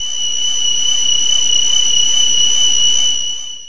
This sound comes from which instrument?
synthesizer voice